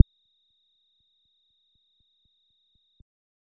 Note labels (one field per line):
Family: bass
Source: synthesizer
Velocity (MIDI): 50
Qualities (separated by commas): dark, percussive